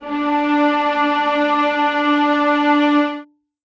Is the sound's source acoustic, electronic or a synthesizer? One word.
acoustic